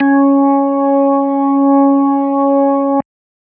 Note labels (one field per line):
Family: organ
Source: electronic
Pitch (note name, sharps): C#4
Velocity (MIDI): 50